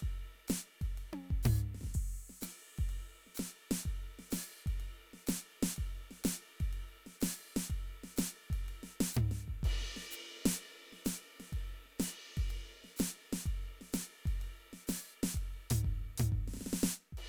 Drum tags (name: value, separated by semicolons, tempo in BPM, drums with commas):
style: rock shuffle; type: beat; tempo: 125 BPM; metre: 4/4; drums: crash, ride, closed hi-hat, hi-hat pedal, snare, high tom, floor tom, kick